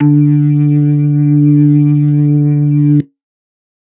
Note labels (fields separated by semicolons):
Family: organ; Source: electronic; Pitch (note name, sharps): D3; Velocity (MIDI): 100